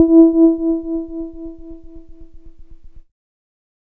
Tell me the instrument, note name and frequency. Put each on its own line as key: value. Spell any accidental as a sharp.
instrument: electronic keyboard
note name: E4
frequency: 329.6 Hz